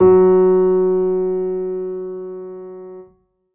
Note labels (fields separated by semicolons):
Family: keyboard; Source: acoustic; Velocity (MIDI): 50; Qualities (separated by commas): reverb